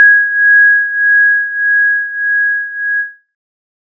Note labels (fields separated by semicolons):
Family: synthesizer lead; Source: synthesizer; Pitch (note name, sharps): G#6; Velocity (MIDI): 50